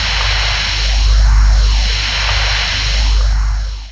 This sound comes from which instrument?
electronic keyboard